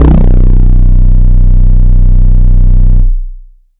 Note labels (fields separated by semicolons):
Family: bass; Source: synthesizer; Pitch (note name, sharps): B0; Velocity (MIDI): 127; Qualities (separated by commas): bright, distorted, long release